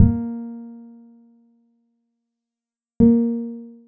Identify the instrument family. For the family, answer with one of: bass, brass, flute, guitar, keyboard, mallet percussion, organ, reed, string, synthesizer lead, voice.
guitar